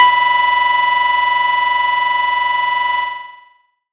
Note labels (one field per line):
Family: bass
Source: synthesizer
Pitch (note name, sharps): B5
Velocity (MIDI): 25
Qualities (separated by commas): bright, distorted, long release